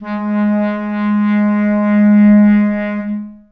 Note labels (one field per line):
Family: reed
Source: acoustic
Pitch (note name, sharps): G#3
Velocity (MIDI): 25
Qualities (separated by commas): reverb